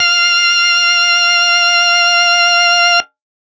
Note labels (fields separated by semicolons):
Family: organ; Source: electronic; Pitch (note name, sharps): F5; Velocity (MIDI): 75; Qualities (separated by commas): bright, distorted